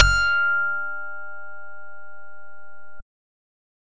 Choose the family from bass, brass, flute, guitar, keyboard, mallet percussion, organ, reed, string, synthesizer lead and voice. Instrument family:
bass